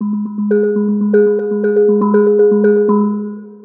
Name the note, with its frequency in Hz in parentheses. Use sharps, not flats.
G#3 (207.7 Hz)